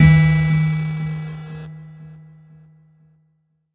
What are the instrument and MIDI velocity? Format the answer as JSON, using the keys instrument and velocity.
{"instrument": "electronic keyboard", "velocity": 50}